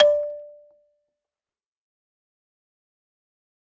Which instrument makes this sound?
acoustic mallet percussion instrument